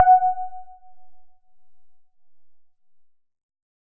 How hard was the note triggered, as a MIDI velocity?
25